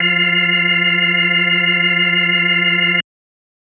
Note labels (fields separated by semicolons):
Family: organ; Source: electronic; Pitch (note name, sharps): F3; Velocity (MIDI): 75